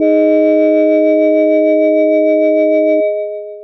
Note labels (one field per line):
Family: mallet percussion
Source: electronic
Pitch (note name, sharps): G#2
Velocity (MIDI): 75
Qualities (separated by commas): long release